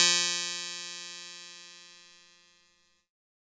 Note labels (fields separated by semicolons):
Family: keyboard; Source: electronic; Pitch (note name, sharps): F3; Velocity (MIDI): 100; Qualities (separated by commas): bright, distorted